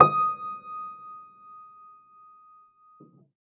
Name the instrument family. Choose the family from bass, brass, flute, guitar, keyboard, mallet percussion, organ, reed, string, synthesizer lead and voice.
keyboard